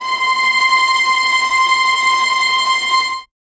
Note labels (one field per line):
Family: string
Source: acoustic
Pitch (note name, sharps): C6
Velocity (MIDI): 75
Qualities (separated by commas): bright, non-linear envelope, reverb